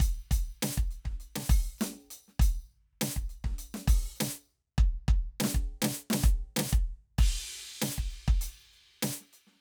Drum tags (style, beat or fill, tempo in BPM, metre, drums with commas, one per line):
Latin funk
beat
100 BPM
4/4
crash, closed hi-hat, hi-hat pedal, percussion, snare, kick